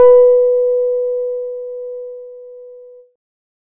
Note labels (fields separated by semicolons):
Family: keyboard; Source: electronic; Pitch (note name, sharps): B4; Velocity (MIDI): 50